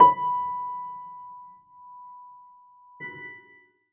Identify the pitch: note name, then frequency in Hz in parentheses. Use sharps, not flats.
B5 (987.8 Hz)